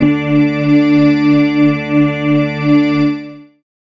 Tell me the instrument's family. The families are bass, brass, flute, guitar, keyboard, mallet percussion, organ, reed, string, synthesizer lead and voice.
organ